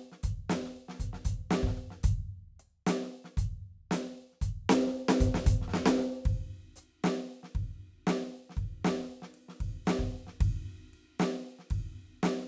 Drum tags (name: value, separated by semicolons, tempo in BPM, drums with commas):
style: funk; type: beat; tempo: 115 BPM; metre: 4/4; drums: ride, closed hi-hat, hi-hat pedal, snare, kick